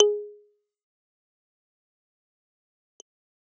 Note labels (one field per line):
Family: keyboard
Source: electronic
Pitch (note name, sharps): G#4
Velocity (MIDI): 50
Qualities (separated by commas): fast decay, percussive